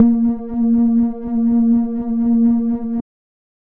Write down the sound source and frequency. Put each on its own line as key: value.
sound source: synthesizer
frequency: 233.1 Hz